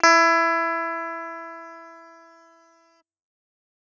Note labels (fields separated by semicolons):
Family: guitar; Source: electronic; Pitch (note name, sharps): E4; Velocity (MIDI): 127; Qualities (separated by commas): bright